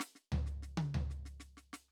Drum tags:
jazz
fill
125 BPM
4/4
snare, cross-stick, high tom, floor tom

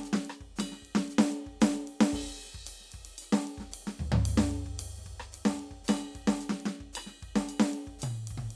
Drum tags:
songo
beat
112 BPM
4/4
crash, ride, ride bell, hi-hat pedal, snare, cross-stick, mid tom, floor tom, kick

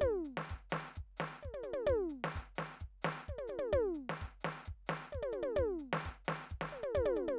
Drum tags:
Dominican merengue
beat
130 BPM
4/4
closed hi-hat, hi-hat pedal, snare, high tom, kick

